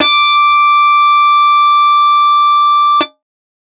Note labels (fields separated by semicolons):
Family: guitar; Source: electronic; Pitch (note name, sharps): D6; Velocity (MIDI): 127; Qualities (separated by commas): bright, distorted